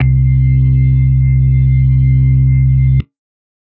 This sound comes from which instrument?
electronic organ